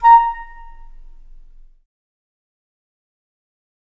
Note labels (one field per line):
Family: flute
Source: acoustic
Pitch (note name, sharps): A#5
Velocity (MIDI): 50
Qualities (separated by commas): fast decay, percussive, reverb